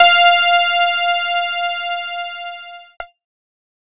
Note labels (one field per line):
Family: keyboard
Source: electronic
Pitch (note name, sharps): F5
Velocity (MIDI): 127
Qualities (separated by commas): bright, distorted